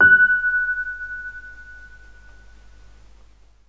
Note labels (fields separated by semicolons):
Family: keyboard; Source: electronic; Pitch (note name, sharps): F#6; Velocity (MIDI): 25